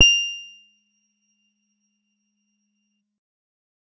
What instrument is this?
electronic guitar